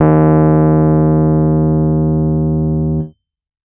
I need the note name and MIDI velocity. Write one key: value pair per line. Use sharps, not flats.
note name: D#2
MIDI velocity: 127